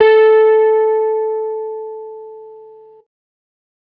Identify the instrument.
electronic guitar